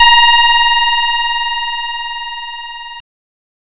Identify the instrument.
synthesizer guitar